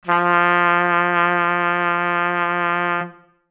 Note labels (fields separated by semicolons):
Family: brass; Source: acoustic; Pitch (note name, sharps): F3; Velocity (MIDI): 75